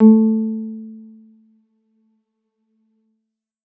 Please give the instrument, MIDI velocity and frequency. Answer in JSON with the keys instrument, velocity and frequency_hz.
{"instrument": "electronic keyboard", "velocity": 100, "frequency_hz": 220}